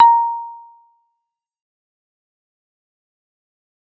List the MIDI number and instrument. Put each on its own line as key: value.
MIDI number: 82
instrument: electronic keyboard